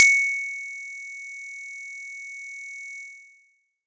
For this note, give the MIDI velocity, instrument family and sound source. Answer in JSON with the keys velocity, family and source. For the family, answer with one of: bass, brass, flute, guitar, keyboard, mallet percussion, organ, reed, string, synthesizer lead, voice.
{"velocity": 50, "family": "mallet percussion", "source": "acoustic"}